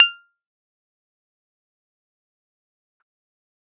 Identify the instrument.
electronic keyboard